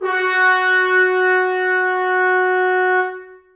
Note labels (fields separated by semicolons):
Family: brass; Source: acoustic; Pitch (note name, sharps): F#4; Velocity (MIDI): 75; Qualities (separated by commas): reverb